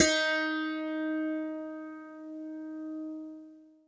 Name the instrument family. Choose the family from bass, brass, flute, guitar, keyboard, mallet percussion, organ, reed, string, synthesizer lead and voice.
guitar